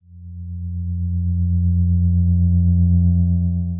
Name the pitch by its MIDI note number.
41